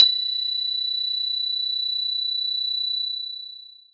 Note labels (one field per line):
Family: mallet percussion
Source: electronic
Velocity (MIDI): 127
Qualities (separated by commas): long release